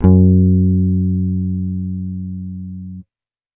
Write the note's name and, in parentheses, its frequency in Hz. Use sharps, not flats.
F#2 (92.5 Hz)